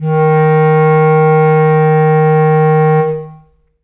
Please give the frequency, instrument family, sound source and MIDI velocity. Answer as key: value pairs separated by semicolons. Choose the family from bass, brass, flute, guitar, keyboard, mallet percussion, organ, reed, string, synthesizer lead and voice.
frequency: 155.6 Hz; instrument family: reed; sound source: acoustic; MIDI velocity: 25